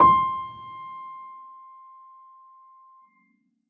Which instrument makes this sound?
acoustic keyboard